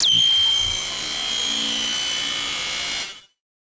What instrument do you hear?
synthesizer lead